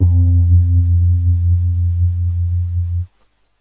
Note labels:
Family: keyboard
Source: electronic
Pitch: F2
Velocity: 25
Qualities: dark

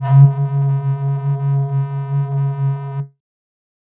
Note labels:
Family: flute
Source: synthesizer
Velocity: 25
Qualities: distorted

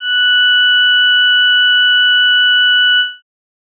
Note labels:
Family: organ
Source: electronic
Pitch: F#6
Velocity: 75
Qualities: bright

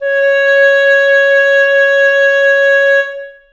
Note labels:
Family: reed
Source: acoustic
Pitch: C#5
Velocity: 127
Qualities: reverb

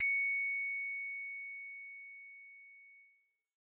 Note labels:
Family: bass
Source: synthesizer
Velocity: 75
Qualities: distorted

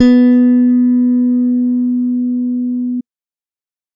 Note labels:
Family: bass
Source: electronic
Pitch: B3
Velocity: 50

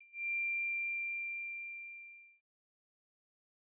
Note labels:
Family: bass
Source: synthesizer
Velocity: 25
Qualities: bright, distorted, fast decay

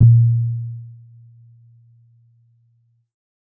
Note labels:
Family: keyboard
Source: electronic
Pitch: A#2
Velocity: 50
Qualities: dark

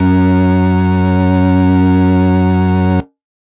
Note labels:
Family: organ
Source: electronic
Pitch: F#2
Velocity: 75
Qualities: distorted

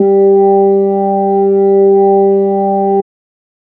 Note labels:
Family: organ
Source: electronic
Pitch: G3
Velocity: 50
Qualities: dark

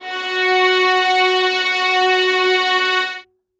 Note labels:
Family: string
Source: acoustic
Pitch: F#4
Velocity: 100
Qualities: reverb

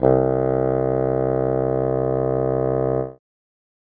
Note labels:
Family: reed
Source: acoustic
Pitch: C2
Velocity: 75

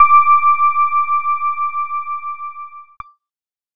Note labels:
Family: keyboard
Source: electronic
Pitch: D6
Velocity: 50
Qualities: distorted

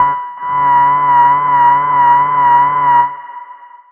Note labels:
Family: bass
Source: synthesizer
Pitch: B5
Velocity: 100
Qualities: long release, reverb

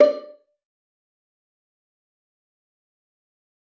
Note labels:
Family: string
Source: acoustic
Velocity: 25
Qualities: fast decay, percussive, reverb

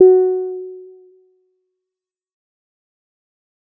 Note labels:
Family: bass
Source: synthesizer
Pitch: F#4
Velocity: 25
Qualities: fast decay

